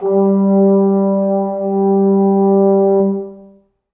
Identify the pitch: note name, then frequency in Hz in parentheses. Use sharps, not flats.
G3 (196 Hz)